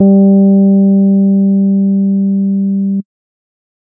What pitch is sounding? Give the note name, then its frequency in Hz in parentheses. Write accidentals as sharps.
G3 (196 Hz)